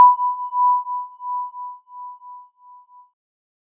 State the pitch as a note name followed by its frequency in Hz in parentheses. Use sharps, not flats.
B5 (987.8 Hz)